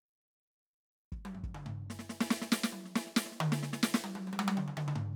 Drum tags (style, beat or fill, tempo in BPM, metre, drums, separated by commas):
New Orleans funk, fill, 93 BPM, 4/4, snare, high tom, mid tom, floor tom, kick